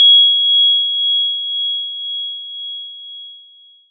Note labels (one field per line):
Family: mallet percussion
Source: acoustic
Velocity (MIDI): 100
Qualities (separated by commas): bright, long release